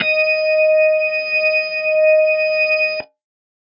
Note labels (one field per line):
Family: organ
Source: electronic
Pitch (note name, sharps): D#5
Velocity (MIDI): 50